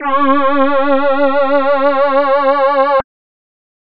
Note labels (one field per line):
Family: voice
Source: synthesizer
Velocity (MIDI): 100